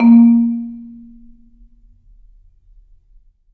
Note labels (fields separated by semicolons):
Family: mallet percussion; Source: acoustic; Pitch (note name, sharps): A#3; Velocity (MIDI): 50; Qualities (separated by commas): reverb